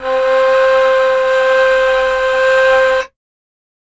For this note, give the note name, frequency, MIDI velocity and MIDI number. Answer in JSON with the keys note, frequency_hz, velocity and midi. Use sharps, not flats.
{"note": "C5", "frequency_hz": 523.3, "velocity": 75, "midi": 72}